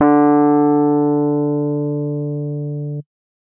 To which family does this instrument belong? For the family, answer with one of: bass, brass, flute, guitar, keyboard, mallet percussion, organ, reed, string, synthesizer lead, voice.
keyboard